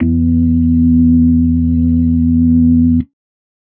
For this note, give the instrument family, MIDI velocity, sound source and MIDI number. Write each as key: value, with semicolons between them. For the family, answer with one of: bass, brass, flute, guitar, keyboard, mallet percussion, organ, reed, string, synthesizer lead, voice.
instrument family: organ; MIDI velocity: 25; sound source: electronic; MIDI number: 40